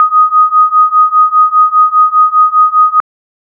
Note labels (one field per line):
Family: organ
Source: electronic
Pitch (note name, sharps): D#6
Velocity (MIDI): 25